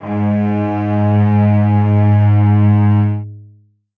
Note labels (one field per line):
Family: string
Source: acoustic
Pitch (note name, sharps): G#2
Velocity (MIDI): 100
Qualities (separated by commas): long release, reverb